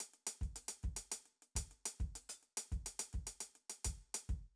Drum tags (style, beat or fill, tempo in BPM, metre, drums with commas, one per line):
Afro-Cuban
beat
105 BPM
4/4
closed hi-hat, kick